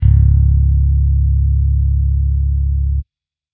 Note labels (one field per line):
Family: bass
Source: electronic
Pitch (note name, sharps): C#1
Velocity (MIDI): 50